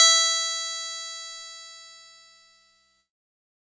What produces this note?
electronic keyboard